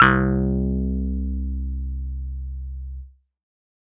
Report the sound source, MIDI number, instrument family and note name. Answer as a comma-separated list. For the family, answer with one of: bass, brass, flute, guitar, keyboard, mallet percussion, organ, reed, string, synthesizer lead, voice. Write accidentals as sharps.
electronic, 36, keyboard, C2